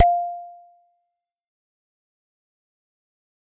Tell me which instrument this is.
acoustic mallet percussion instrument